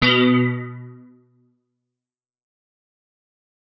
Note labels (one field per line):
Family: guitar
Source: electronic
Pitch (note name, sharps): B2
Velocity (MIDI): 100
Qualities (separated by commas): fast decay